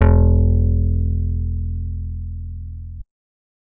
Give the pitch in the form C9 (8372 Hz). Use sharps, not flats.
E1 (41.2 Hz)